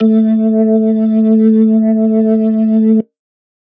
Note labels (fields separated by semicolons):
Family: organ; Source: electronic; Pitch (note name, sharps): A3; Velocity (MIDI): 127